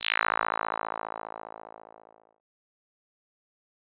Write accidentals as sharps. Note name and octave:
A1